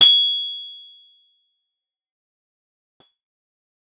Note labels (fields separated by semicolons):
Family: guitar; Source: acoustic; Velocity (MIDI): 25; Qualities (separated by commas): bright, distorted, fast decay